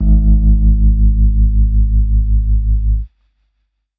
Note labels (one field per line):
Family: keyboard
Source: electronic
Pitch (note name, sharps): G#1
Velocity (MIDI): 50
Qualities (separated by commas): dark